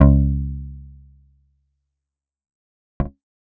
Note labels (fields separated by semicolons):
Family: bass; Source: synthesizer; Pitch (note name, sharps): C#2; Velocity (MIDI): 75; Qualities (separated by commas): fast decay